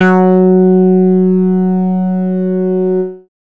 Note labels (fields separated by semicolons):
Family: bass; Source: synthesizer; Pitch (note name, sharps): F#3; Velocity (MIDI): 127; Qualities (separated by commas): distorted